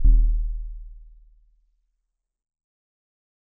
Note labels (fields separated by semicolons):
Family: mallet percussion; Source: acoustic; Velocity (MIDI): 50; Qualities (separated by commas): dark, fast decay, multiphonic